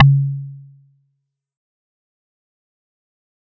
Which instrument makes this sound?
acoustic mallet percussion instrument